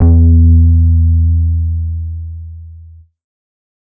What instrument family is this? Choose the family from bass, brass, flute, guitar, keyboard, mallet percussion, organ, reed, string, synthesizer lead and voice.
bass